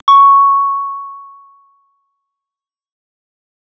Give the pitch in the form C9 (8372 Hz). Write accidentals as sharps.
C#6 (1109 Hz)